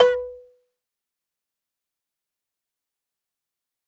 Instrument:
acoustic mallet percussion instrument